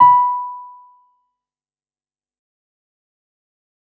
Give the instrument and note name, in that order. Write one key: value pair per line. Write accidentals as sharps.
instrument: electronic keyboard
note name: B5